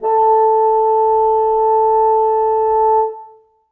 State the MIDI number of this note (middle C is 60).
69